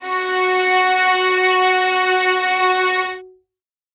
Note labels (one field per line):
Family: string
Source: acoustic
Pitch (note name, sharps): F#4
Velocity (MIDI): 50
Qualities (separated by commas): reverb